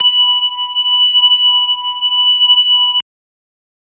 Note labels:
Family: organ; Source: electronic; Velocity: 25

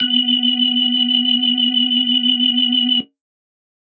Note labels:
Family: organ; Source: electronic; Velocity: 50; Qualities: bright

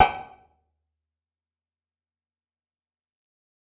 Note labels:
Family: guitar; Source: electronic; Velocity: 127; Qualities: fast decay, percussive, reverb

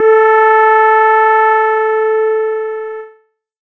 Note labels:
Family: keyboard; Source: electronic; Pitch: A4; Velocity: 25; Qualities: distorted, multiphonic

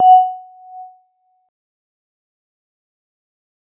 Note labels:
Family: mallet percussion; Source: acoustic; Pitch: F#5; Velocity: 25; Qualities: fast decay, non-linear envelope, percussive

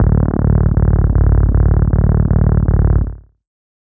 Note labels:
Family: bass; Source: synthesizer; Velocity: 75; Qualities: distorted, tempo-synced

